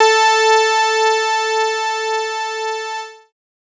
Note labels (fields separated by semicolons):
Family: bass; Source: synthesizer; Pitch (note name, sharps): A4; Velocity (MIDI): 75; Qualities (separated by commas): bright, distorted